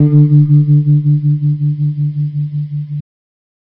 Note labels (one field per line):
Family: guitar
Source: electronic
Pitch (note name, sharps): D3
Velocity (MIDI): 127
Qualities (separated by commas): reverb